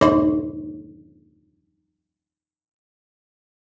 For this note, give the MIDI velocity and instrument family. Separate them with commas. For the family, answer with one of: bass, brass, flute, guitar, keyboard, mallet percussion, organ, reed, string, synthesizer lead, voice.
25, guitar